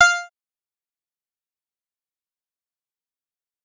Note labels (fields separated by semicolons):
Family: bass; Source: synthesizer; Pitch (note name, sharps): F5; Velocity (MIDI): 127; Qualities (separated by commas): bright, distorted, fast decay, percussive